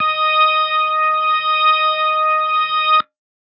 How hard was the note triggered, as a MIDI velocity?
100